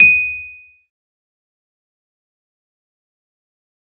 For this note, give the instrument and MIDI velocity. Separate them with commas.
electronic keyboard, 50